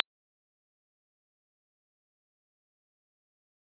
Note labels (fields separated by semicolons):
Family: mallet percussion; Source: acoustic; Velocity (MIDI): 75; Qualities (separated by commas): dark, fast decay, percussive, reverb